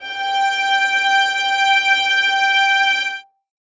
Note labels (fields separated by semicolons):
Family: string; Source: acoustic; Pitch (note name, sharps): G5; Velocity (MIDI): 25; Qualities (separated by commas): reverb